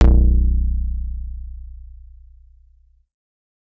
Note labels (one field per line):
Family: bass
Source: synthesizer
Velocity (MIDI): 50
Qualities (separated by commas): distorted